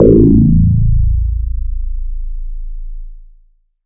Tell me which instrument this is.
synthesizer bass